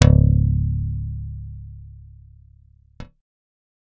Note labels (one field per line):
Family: bass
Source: synthesizer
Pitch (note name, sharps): C#1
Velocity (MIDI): 127